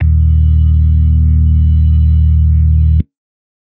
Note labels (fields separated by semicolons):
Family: organ; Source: electronic; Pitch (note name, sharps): D#1; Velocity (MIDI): 50; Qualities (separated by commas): dark